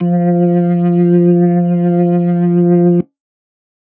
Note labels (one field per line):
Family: organ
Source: electronic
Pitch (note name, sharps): F3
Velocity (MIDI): 25